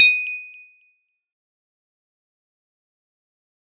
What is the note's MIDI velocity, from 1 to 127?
127